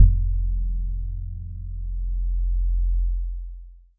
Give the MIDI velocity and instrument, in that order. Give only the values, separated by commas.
25, electronic mallet percussion instrument